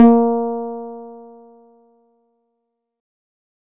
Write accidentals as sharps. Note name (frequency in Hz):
A#3 (233.1 Hz)